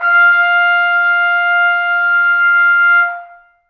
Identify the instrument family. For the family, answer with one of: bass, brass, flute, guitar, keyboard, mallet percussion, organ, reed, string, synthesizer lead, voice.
brass